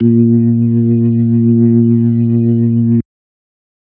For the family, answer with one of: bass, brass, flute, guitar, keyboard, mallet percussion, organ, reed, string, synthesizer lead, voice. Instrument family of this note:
organ